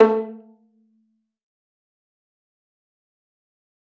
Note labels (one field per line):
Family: string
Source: acoustic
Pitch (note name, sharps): A3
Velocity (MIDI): 127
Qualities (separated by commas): fast decay, percussive, reverb